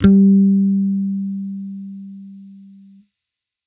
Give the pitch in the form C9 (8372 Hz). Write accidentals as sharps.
G3 (196 Hz)